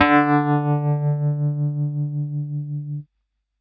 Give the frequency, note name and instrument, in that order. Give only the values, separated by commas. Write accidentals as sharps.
146.8 Hz, D3, electronic keyboard